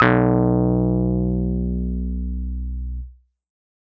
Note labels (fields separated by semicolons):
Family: keyboard; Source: electronic; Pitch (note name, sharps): B1; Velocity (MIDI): 100; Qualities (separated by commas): distorted